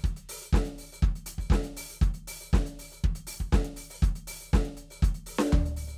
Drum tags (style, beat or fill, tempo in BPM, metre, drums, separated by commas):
disco, beat, 120 BPM, 4/4, closed hi-hat, open hi-hat, hi-hat pedal, snare, floor tom, kick